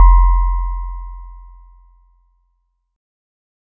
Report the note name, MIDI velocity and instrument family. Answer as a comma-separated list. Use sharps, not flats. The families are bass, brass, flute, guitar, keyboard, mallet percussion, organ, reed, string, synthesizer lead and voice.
F1, 25, mallet percussion